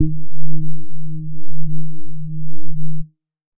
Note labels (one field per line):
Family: keyboard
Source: electronic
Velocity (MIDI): 25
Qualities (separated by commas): dark